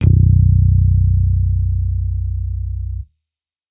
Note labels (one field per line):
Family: bass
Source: electronic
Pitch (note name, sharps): B0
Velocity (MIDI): 100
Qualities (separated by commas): distorted